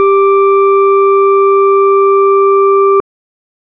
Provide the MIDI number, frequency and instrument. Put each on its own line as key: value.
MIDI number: 67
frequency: 392 Hz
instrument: electronic organ